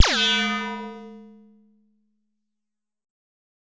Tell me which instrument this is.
synthesizer bass